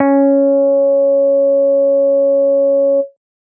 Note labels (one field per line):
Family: bass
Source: synthesizer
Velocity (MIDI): 100